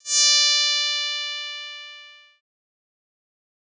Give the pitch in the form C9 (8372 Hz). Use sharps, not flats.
D5 (587.3 Hz)